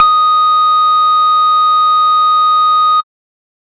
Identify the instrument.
synthesizer bass